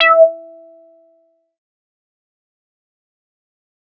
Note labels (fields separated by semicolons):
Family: bass; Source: synthesizer; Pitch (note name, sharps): E5; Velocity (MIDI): 50; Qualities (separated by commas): distorted, fast decay, percussive